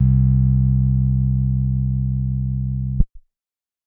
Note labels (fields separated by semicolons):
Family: keyboard; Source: electronic; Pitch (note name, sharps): C2; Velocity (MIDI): 25; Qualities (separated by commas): dark